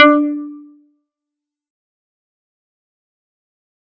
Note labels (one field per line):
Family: guitar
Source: synthesizer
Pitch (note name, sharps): D4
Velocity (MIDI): 127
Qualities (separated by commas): dark, fast decay, percussive